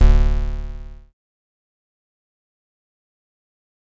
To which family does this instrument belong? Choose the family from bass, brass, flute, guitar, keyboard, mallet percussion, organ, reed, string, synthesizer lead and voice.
bass